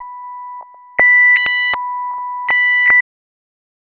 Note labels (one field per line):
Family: bass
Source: synthesizer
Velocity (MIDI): 100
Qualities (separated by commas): tempo-synced